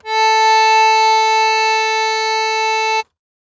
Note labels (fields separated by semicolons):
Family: keyboard; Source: acoustic; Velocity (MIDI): 25; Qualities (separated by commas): bright